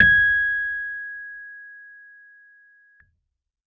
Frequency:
1661 Hz